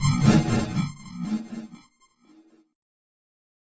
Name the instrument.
electronic keyboard